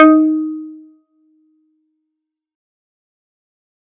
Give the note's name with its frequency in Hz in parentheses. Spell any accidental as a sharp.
D#4 (311.1 Hz)